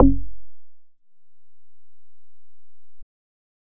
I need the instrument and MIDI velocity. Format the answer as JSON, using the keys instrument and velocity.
{"instrument": "synthesizer bass", "velocity": 25}